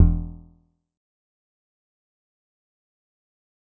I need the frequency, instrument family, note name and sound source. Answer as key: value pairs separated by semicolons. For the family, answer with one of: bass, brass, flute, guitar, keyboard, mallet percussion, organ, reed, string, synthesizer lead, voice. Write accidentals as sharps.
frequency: 41.2 Hz; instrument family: guitar; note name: E1; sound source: synthesizer